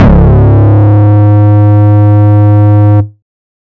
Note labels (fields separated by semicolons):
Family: bass; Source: synthesizer; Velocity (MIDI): 75; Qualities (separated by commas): distorted